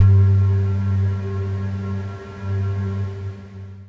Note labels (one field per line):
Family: guitar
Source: electronic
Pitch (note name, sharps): G2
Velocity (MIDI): 25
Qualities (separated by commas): long release